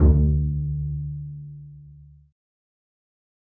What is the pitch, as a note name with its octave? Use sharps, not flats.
D2